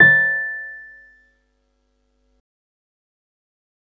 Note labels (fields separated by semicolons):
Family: keyboard; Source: electronic; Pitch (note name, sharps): A6; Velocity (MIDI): 50; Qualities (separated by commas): fast decay